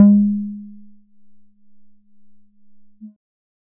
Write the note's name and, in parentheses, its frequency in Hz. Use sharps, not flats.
G#3 (207.7 Hz)